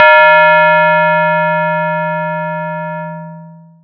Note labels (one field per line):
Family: mallet percussion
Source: acoustic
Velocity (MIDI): 75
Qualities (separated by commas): distorted, long release